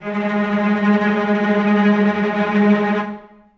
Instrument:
acoustic string instrument